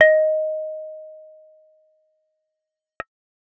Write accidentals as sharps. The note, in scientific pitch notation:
D#5